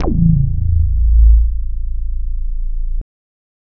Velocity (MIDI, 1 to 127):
25